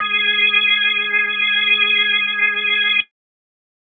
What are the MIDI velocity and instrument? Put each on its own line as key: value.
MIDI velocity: 25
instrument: electronic organ